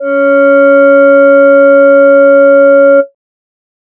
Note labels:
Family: voice; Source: synthesizer; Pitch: C#4; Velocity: 127

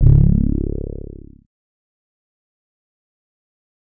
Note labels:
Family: bass; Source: synthesizer; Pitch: C#1; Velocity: 75; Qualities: distorted, fast decay

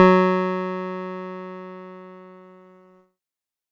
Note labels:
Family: keyboard; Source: electronic; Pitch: F#3; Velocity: 25; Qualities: distorted

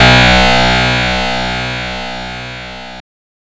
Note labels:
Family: guitar; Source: synthesizer; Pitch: B1; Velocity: 100; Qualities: bright, distorted

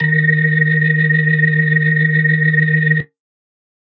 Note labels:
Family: organ; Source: electronic; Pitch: D#3; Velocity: 75

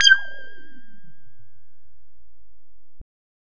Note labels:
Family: bass; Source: synthesizer; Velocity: 75

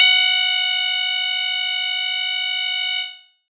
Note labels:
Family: keyboard; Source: electronic; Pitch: F#5; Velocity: 127; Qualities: bright, distorted, multiphonic

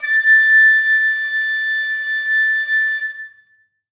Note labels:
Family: flute; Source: acoustic; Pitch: A6; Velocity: 100; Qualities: reverb

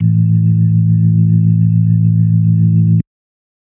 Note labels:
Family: organ; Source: electronic; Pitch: A1; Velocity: 50; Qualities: dark

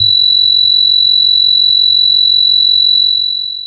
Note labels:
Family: bass; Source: synthesizer; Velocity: 50; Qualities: long release

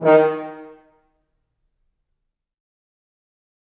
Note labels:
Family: brass; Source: acoustic; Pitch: D#3; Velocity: 127; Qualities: fast decay, percussive, reverb

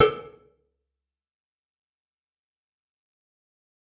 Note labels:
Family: guitar; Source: electronic; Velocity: 50; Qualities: bright, fast decay, percussive, reverb

